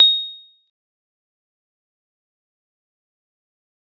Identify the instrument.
acoustic mallet percussion instrument